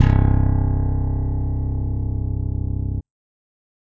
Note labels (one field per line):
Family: bass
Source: electronic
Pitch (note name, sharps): C1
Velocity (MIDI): 127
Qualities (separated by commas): bright